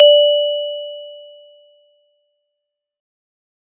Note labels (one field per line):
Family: mallet percussion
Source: acoustic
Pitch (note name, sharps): D5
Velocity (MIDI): 127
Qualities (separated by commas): bright